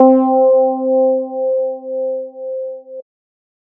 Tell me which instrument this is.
synthesizer bass